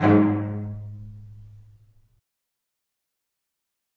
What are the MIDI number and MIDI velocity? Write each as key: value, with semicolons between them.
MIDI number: 44; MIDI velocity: 25